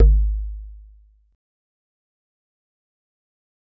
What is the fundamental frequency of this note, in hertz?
51.91 Hz